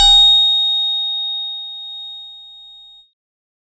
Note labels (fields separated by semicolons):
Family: keyboard; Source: electronic; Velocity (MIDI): 100; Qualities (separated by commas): bright, distorted